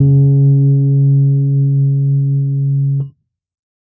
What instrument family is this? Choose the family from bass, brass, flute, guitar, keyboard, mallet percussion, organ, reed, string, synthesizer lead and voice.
keyboard